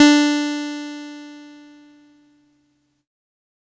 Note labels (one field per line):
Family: keyboard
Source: electronic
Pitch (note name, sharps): D4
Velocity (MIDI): 127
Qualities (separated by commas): bright, distorted